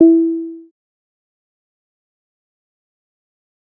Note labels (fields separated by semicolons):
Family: bass; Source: synthesizer; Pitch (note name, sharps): E4; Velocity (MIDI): 100; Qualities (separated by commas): fast decay, percussive